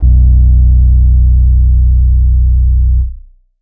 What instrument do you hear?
electronic keyboard